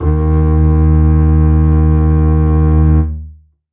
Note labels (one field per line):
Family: string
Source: acoustic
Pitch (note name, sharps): D#2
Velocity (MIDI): 75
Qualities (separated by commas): reverb